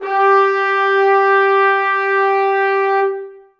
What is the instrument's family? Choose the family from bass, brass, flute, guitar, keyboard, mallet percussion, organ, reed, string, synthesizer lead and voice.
brass